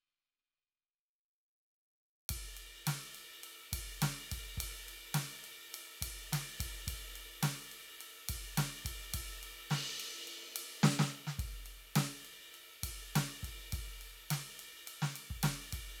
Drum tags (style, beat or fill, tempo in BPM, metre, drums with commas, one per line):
rock
beat
105 BPM
4/4
ride, snare, kick